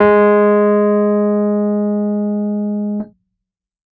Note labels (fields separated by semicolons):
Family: keyboard; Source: electronic; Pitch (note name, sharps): G#3; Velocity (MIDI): 127; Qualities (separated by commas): dark